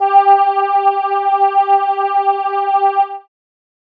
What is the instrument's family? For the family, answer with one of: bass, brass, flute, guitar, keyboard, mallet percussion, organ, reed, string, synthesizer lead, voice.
keyboard